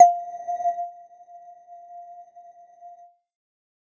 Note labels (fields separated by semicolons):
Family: mallet percussion; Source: electronic; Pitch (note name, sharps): F5; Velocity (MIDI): 75; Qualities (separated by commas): non-linear envelope